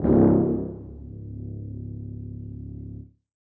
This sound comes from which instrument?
acoustic brass instrument